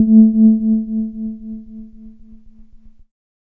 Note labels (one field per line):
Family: keyboard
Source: electronic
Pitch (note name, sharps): A3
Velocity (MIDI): 25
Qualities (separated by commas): dark